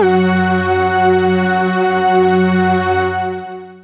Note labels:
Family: synthesizer lead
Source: synthesizer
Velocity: 25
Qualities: long release

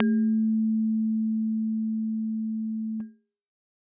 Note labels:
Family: keyboard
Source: acoustic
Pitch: A3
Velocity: 25

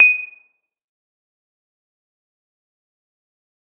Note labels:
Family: mallet percussion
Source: acoustic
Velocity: 50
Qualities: bright, fast decay, percussive, reverb

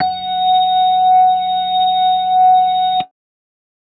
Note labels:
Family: organ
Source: electronic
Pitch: F#5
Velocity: 100

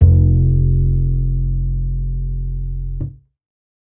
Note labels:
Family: bass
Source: acoustic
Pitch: F1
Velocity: 100

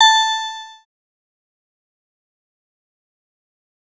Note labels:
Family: synthesizer lead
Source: synthesizer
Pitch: A5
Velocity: 50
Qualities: distorted, fast decay

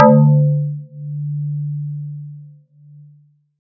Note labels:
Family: guitar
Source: synthesizer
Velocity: 100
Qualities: dark

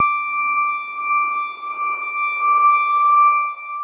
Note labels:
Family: keyboard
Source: electronic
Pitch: D6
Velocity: 25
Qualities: long release

